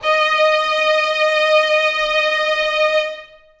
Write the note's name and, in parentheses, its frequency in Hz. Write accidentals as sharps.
D#5 (622.3 Hz)